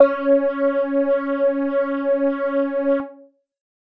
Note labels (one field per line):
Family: keyboard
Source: electronic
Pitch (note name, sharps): C#4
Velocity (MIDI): 100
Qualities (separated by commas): distorted